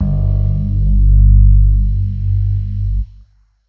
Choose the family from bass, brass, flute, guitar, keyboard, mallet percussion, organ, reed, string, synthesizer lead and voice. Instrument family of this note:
keyboard